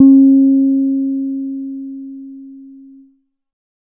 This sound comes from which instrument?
synthesizer bass